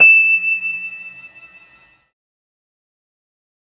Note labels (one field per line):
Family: keyboard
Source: electronic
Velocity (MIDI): 25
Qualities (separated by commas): bright, fast decay